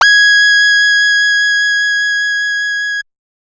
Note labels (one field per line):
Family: bass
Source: synthesizer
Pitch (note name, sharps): G#6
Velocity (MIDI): 127